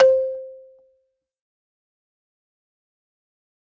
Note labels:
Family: mallet percussion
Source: acoustic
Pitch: C5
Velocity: 75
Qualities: fast decay, percussive, reverb

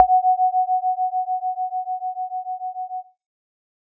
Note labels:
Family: synthesizer lead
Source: synthesizer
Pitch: F#5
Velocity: 25

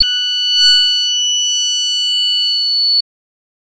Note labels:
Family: voice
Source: synthesizer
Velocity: 25

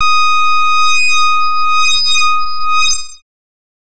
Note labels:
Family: bass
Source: synthesizer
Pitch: D#6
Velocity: 25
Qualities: bright, distorted, non-linear envelope

